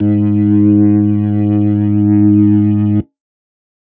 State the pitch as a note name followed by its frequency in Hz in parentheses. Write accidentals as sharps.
G#2 (103.8 Hz)